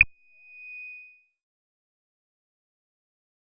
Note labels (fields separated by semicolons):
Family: bass; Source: synthesizer; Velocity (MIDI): 75; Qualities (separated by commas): distorted, fast decay